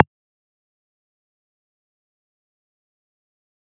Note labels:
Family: mallet percussion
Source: electronic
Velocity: 75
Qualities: fast decay, percussive

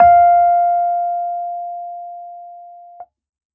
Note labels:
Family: keyboard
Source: electronic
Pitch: F5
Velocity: 75

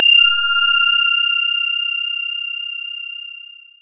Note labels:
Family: mallet percussion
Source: electronic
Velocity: 75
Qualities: bright, distorted, long release, non-linear envelope

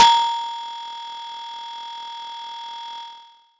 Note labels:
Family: mallet percussion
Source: acoustic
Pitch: A#5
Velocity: 100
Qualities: distorted

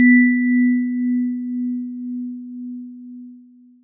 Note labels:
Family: mallet percussion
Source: acoustic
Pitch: B3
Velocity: 75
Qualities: long release

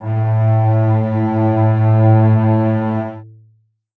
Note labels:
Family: string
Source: acoustic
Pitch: A2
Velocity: 75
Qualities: reverb

